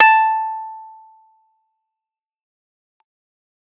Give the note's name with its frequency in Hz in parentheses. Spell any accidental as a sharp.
A5 (880 Hz)